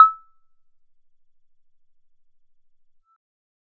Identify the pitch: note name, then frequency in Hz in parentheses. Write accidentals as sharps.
E6 (1319 Hz)